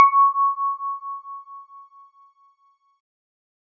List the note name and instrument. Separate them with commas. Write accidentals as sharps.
C#6, electronic keyboard